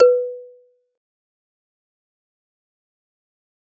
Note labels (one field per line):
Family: mallet percussion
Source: acoustic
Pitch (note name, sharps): B4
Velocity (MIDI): 25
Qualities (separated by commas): fast decay, percussive